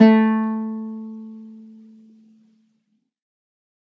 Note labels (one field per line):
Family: string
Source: acoustic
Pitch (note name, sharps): A3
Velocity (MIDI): 100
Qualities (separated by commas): reverb